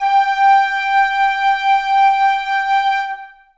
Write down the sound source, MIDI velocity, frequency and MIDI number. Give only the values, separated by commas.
acoustic, 75, 784 Hz, 79